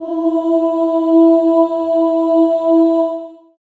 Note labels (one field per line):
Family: voice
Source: acoustic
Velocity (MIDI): 25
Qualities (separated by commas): reverb